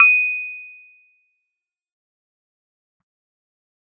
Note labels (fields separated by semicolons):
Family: keyboard; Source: electronic; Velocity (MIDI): 50; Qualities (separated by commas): bright, fast decay